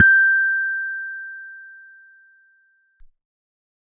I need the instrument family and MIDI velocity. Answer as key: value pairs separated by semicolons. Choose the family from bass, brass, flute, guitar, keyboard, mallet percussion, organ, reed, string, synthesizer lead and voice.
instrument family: keyboard; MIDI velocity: 75